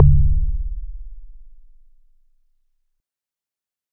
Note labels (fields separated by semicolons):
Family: organ; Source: electronic; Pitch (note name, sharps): C#0; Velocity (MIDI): 100